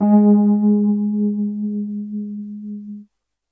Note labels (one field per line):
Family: keyboard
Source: electronic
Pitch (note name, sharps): G#3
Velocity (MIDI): 75